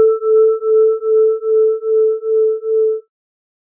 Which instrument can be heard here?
electronic organ